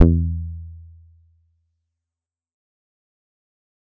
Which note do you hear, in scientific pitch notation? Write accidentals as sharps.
E2